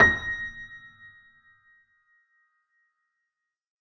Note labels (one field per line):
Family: keyboard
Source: acoustic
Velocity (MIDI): 100